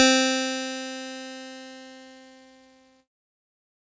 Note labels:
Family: keyboard; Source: electronic; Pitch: C4; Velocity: 25; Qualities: bright, distorted

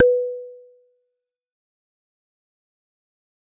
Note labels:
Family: mallet percussion; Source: acoustic; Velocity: 127; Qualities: fast decay, percussive

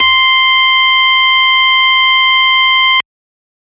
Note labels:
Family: organ; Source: electronic; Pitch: C6; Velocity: 127

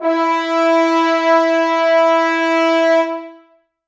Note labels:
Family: brass; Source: acoustic; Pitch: E4; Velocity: 127; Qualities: reverb

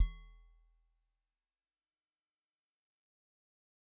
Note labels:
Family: mallet percussion; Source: acoustic; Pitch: E1; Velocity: 100; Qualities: fast decay, percussive

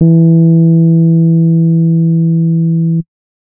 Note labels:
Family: keyboard; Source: electronic; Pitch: E3; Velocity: 50; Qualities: dark

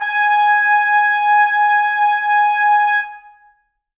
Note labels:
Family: brass; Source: acoustic; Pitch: G#5; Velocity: 75; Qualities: reverb

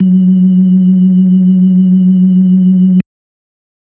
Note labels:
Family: organ; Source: electronic; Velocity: 127; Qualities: dark

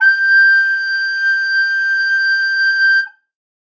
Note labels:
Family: flute; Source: acoustic; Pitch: G6; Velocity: 25; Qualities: bright

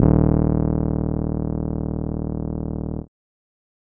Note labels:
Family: keyboard; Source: electronic; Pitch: D#1; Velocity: 75

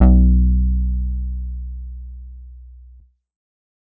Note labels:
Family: bass; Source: synthesizer; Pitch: B1; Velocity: 127; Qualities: dark

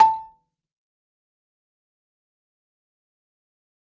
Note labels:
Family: mallet percussion; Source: acoustic; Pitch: A5; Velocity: 25; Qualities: distorted, fast decay, percussive, reverb

